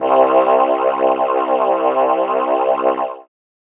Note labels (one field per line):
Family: keyboard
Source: synthesizer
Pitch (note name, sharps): C2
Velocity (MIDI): 75